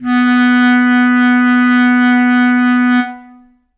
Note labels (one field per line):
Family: reed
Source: acoustic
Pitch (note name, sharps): B3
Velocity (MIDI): 75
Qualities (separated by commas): long release, reverb